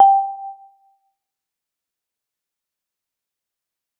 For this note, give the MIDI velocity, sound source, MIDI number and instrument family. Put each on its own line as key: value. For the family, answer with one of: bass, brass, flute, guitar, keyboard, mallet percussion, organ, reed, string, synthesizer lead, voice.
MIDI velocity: 25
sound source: acoustic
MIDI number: 79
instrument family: mallet percussion